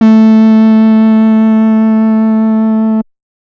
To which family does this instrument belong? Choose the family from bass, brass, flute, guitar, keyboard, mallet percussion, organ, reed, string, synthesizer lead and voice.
bass